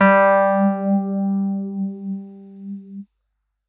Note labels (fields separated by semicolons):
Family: keyboard; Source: electronic; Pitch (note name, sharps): G3; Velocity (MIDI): 100